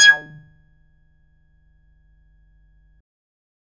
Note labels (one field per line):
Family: bass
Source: synthesizer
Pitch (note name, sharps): G#6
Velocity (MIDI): 75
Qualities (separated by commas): percussive